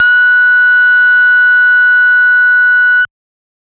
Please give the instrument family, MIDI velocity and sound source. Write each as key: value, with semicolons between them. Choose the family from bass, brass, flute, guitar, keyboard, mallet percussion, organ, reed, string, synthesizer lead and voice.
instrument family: bass; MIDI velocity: 100; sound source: synthesizer